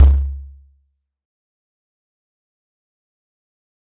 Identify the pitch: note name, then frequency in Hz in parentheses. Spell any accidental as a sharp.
C#2 (69.3 Hz)